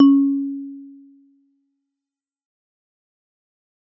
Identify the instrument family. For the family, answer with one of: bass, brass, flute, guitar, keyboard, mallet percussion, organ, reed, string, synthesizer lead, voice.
mallet percussion